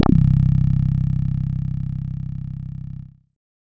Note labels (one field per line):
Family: bass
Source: synthesizer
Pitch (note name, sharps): C1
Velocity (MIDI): 100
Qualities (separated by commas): distorted